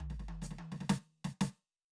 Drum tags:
jazz, fill, 125 BPM, 4/4, hi-hat pedal, snare, high tom, floor tom

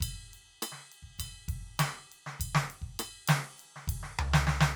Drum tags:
funk, beat, 100 BPM, 4/4, ride, ride bell, hi-hat pedal, snare, cross-stick, floor tom, kick

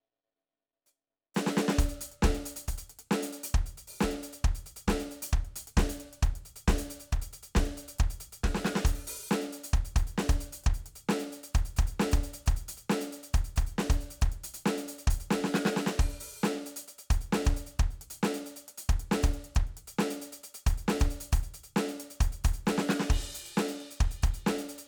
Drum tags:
rock, beat, 135 BPM, 4/4, crash, closed hi-hat, open hi-hat, hi-hat pedal, snare, kick

